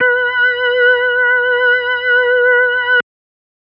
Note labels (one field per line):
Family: organ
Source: electronic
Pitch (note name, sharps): B4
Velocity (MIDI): 75